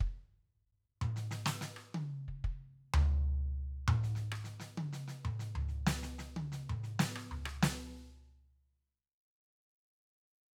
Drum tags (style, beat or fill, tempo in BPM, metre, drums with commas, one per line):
reggae
beat
126 BPM
4/4
snare, cross-stick, high tom, mid tom, floor tom, kick